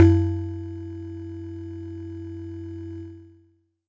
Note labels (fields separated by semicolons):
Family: mallet percussion; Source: acoustic; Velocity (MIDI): 50; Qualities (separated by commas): distorted